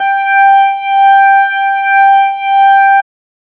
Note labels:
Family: organ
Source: electronic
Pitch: G5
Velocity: 127

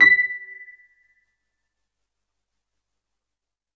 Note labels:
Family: keyboard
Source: electronic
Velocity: 100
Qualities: percussive

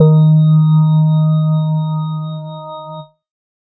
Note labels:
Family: organ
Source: electronic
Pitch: D#3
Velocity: 100

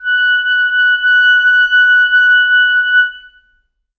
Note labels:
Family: reed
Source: acoustic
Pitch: F#6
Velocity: 50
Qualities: reverb

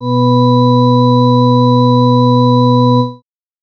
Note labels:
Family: organ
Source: electronic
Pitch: B2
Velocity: 25

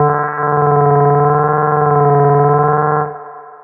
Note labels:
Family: bass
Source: synthesizer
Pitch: D3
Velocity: 25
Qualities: long release, reverb

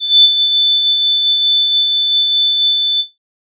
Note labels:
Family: flute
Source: synthesizer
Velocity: 127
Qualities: bright, distorted

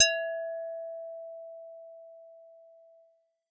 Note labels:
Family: bass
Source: synthesizer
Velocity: 75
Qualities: distorted

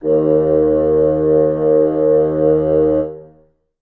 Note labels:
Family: reed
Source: acoustic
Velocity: 50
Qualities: reverb

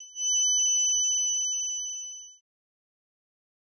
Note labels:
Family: bass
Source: synthesizer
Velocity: 100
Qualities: bright, distorted, fast decay

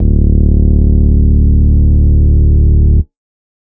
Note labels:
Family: organ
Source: electronic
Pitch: D1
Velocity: 50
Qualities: distorted

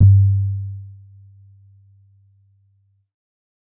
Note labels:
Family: keyboard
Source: electronic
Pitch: G2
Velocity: 127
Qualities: dark

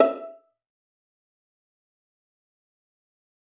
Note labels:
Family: string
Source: acoustic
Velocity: 75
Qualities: fast decay, percussive, reverb

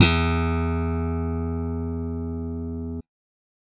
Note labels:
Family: bass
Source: electronic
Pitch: E2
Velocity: 100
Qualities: bright

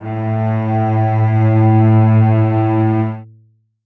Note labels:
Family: string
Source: acoustic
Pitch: A2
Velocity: 75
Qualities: reverb

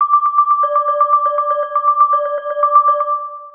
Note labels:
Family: mallet percussion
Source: synthesizer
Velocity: 100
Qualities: dark, long release, multiphonic, percussive, tempo-synced

